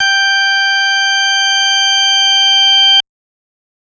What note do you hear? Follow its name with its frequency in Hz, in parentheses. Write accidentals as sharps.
G5 (784 Hz)